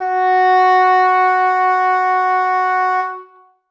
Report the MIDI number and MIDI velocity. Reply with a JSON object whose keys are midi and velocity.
{"midi": 66, "velocity": 127}